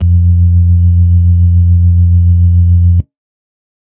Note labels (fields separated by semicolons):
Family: organ; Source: electronic; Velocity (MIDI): 25; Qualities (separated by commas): dark